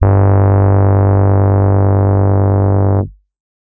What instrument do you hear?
electronic keyboard